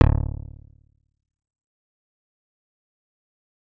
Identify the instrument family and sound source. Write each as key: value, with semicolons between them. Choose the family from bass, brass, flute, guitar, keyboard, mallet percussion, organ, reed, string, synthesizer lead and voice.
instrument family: bass; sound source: synthesizer